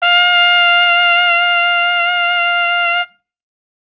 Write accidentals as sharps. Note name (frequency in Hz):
F5 (698.5 Hz)